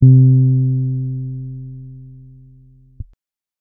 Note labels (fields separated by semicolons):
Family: keyboard; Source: electronic; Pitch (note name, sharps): C3; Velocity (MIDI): 25; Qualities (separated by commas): dark